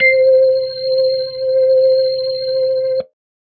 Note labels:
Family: organ; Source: electronic; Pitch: C5; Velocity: 127

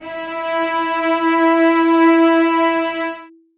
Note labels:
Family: string; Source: acoustic; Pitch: E4; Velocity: 75; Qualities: reverb

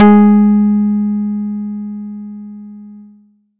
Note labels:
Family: guitar; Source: acoustic; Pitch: G#3; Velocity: 25; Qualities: dark

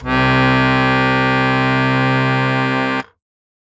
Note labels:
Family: keyboard; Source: acoustic; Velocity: 100

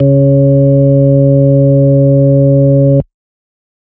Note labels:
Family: organ; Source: electronic; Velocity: 50

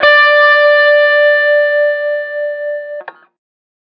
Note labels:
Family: guitar; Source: electronic; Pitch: D5; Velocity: 100; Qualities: distorted

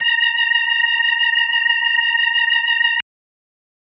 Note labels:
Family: organ; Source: electronic; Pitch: A#5; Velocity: 100

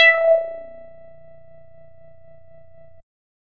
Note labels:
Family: bass; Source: synthesizer; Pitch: E5; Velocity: 127

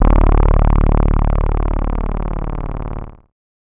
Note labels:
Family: bass; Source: synthesizer; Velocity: 100; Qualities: bright, distorted

